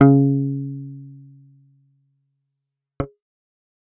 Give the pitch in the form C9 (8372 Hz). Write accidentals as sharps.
C#3 (138.6 Hz)